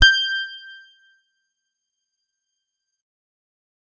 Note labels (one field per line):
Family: guitar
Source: electronic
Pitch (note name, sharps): G6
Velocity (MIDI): 127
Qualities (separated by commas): bright